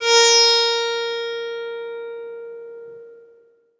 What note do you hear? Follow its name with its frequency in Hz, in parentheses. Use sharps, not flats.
A#4 (466.2 Hz)